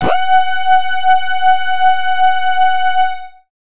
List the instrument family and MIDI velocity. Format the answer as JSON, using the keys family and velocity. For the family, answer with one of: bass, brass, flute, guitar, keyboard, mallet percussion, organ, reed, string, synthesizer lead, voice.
{"family": "bass", "velocity": 75}